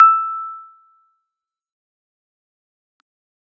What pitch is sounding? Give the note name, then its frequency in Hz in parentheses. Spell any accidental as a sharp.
E6 (1319 Hz)